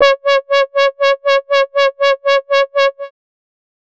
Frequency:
554.4 Hz